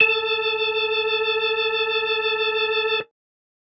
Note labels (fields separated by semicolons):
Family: organ; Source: electronic; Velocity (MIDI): 25